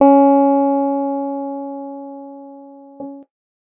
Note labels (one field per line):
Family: guitar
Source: electronic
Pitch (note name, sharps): C#4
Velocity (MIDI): 25